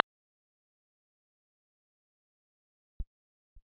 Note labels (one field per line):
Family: keyboard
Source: electronic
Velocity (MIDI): 50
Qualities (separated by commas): fast decay, percussive